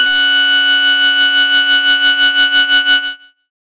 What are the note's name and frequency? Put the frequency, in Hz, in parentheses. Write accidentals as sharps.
F#6 (1480 Hz)